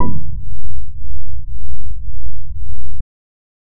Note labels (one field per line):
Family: bass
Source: synthesizer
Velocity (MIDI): 25